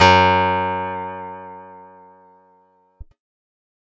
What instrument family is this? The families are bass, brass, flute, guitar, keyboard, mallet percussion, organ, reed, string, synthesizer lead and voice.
guitar